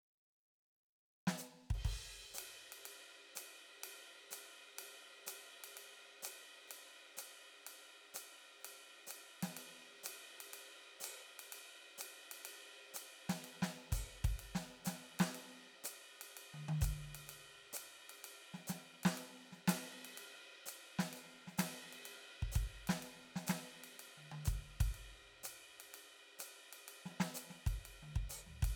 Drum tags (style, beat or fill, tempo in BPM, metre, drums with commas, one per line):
jazz
beat
125 BPM
4/4
crash, ride, hi-hat pedal, snare, high tom, floor tom, kick